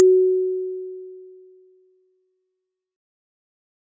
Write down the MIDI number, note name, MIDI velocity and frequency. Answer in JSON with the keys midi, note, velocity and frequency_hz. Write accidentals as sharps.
{"midi": 66, "note": "F#4", "velocity": 100, "frequency_hz": 370}